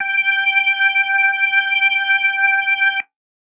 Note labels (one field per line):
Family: organ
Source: electronic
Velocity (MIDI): 127